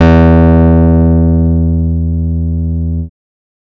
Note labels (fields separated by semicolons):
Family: bass; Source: synthesizer; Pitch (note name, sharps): E2; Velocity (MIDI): 100; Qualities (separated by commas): distorted